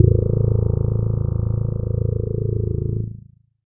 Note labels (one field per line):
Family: keyboard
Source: electronic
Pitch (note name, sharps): A0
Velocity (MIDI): 25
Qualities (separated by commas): distorted, multiphonic